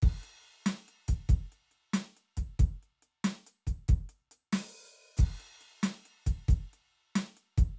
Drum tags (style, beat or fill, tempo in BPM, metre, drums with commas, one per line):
rock
beat
92 BPM
4/4
crash, closed hi-hat, open hi-hat, hi-hat pedal, snare, kick